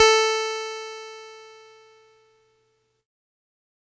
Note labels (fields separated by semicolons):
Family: keyboard; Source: electronic; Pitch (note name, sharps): A4; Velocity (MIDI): 127; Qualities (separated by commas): bright, distorted